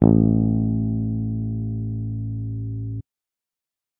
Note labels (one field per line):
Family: bass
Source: electronic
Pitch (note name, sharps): A1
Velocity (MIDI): 127